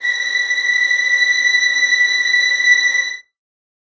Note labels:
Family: string; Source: acoustic; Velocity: 50; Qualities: bright, non-linear envelope, reverb

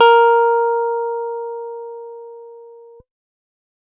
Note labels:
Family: guitar; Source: electronic; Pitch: A#4; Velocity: 25

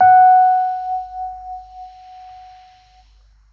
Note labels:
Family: keyboard; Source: electronic; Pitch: F#5; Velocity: 25

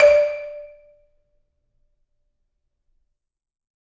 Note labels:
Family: mallet percussion; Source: acoustic; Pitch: D5; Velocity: 127; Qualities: percussive, reverb

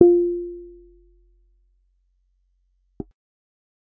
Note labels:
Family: bass; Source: synthesizer; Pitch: F4; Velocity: 50; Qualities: percussive

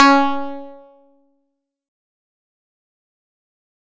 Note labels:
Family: guitar; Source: acoustic; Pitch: C#4; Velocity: 75; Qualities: distorted, fast decay

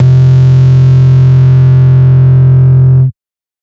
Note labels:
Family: bass; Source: synthesizer; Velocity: 25; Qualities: bright, distorted, multiphonic

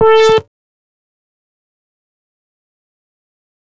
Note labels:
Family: bass; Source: synthesizer; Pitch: A4; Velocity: 100; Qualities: fast decay, percussive

